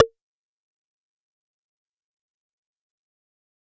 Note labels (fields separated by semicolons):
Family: bass; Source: synthesizer; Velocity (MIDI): 100; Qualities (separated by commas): distorted, fast decay, percussive